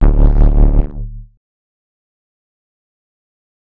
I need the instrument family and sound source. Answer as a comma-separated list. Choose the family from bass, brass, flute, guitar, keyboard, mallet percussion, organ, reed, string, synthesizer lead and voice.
bass, synthesizer